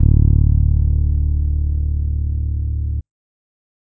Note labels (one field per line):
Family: bass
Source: electronic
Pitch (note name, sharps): D1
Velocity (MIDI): 50